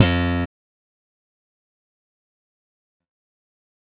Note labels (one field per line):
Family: bass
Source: electronic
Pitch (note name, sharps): F2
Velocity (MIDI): 75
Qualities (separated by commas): bright, fast decay